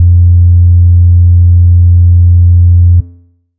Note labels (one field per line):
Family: bass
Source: synthesizer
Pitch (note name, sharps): F2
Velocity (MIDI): 127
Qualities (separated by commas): dark